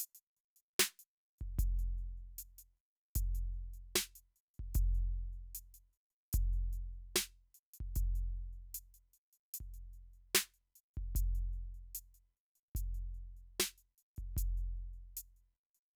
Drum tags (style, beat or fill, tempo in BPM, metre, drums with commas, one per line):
rock
beat
75 BPM
4/4
closed hi-hat, snare, kick